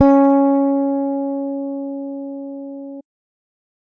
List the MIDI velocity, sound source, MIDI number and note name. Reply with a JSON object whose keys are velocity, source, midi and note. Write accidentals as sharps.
{"velocity": 100, "source": "electronic", "midi": 61, "note": "C#4"}